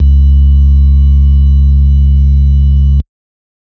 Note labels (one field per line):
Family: organ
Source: electronic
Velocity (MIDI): 25